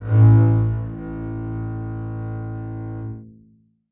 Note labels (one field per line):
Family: string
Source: acoustic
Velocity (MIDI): 127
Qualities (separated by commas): reverb